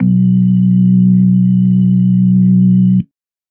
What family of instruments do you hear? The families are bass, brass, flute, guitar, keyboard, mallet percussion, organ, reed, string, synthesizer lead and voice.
organ